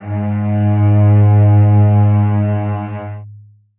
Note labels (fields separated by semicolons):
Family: string; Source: acoustic; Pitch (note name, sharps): G#2; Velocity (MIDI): 75; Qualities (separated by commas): long release, reverb